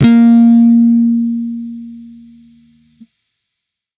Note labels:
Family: bass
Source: electronic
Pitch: A#3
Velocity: 25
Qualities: distorted

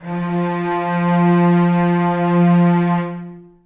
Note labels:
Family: string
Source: acoustic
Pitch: F3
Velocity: 50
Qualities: long release, reverb

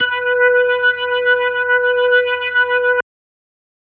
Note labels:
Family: organ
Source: electronic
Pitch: B4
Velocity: 75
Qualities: distorted

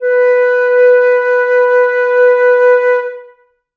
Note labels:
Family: flute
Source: acoustic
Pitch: B4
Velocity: 100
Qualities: reverb

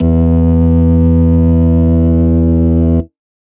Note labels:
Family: organ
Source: electronic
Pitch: E2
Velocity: 25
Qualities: distorted

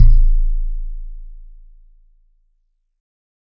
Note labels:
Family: guitar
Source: synthesizer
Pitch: A0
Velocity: 25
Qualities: dark

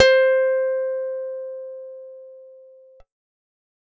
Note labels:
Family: guitar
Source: acoustic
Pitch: C5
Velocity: 127

